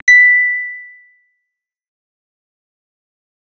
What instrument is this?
synthesizer bass